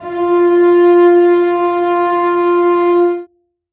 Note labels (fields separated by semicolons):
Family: string; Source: acoustic; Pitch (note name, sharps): F4; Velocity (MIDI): 25; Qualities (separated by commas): reverb